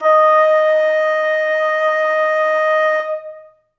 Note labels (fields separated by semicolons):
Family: flute; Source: acoustic; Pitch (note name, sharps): D#5; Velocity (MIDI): 127; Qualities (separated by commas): long release, reverb